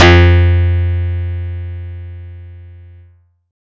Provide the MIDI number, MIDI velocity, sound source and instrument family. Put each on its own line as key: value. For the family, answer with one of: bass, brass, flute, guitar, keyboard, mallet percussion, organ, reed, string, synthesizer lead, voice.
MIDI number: 41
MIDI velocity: 100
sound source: acoustic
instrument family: guitar